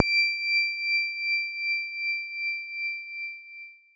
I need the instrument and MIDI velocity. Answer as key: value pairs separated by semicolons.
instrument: electronic guitar; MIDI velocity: 127